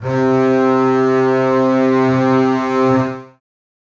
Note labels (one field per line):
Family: string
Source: acoustic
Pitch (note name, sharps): C3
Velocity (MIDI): 127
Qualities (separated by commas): reverb